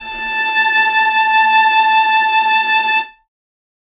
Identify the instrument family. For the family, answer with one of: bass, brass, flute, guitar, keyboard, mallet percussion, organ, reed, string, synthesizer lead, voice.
string